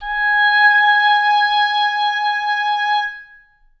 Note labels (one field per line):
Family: reed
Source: acoustic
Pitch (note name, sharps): G#5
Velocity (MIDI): 75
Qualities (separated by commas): reverb